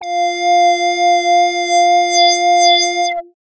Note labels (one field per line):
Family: bass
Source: synthesizer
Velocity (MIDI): 127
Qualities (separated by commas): bright, distorted, non-linear envelope